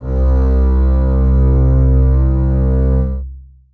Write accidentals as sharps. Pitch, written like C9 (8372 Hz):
C2 (65.41 Hz)